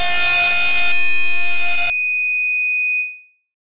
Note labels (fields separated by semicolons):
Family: bass; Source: synthesizer; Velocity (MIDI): 127; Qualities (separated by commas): bright, distorted